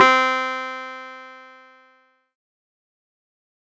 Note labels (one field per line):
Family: keyboard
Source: electronic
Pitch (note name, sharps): C4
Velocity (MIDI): 127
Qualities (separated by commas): distorted, fast decay